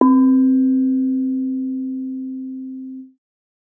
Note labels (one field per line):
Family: mallet percussion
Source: acoustic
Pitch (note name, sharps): C4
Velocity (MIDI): 50